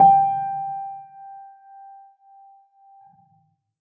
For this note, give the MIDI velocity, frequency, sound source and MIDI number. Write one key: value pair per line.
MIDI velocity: 50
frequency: 784 Hz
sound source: acoustic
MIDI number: 79